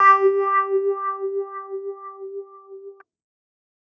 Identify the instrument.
electronic keyboard